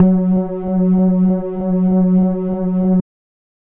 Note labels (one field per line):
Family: bass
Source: synthesizer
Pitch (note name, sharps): F#3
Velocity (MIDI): 100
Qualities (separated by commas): dark